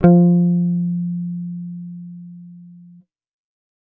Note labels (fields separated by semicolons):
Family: bass; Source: electronic; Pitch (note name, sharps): F3; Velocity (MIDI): 75